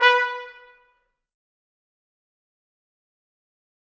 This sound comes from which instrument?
acoustic brass instrument